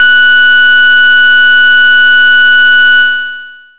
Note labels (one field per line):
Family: bass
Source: synthesizer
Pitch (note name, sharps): F#6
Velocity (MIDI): 25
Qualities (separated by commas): bright, distorted, long release